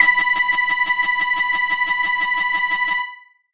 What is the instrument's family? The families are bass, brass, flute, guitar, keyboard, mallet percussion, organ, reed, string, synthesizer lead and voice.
keyboard